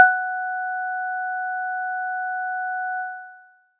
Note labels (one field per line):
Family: mallet percussion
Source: acoustic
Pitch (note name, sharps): F#5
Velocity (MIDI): 127